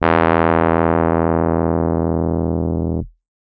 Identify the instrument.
electronic keyboard